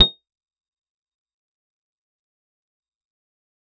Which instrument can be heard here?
acoustic guitar